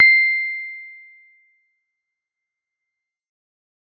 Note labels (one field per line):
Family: keyboard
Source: electronic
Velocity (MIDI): 50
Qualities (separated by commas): fast decay